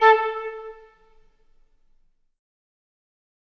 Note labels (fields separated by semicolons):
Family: flute; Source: acoustic; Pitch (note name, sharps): A4; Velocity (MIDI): 25; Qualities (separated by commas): fast decay, reverb